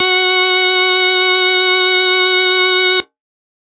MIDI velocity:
100